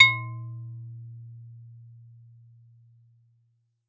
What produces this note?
acoustic mallet percussion instrument